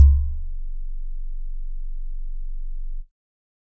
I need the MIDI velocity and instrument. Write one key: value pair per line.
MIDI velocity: 50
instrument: electronic keyboard